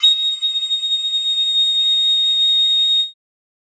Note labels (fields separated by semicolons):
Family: flute; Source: acoustic; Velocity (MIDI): 75; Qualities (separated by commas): bright